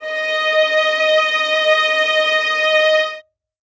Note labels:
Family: string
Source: acoustic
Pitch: D#5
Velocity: 75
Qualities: reverb

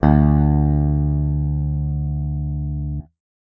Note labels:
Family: guitar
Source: electronic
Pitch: D2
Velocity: 100

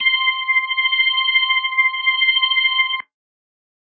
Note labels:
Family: organ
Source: electronic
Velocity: 25

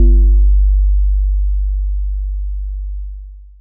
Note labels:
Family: mallet percussion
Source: electronic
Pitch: G1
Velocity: 25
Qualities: long release, multiphonic

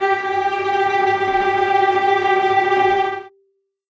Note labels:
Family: string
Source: acoustic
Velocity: 75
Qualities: bright, non-linear envelope, reverb

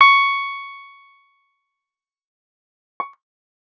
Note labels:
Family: guitar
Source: electronic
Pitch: C#6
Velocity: 25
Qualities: fast decay

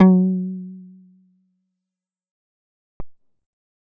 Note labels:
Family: bass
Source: synthesizer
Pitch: F#3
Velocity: 100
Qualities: fast decay

